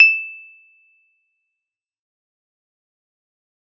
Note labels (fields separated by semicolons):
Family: keyboard; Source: electronic; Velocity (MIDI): 75; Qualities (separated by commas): bright, fast decay, percussive